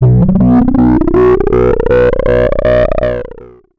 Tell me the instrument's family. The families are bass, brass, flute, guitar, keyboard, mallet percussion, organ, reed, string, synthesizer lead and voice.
bass